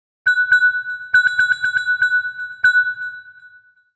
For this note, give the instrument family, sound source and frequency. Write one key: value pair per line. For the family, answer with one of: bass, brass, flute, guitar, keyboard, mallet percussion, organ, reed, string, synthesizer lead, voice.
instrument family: mallet percussion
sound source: synthesizer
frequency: 1480 Hz